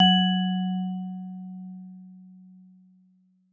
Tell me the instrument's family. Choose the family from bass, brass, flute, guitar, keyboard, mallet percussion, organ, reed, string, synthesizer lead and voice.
mallet percussion